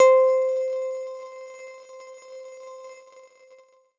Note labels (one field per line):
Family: guitar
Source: electronic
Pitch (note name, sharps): C5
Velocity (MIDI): 127